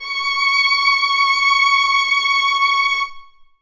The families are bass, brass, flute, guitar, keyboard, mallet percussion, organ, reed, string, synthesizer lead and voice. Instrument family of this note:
string